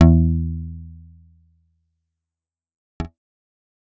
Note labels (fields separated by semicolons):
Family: bass; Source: synthesizer; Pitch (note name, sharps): E2; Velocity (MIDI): 127; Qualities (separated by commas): fast decay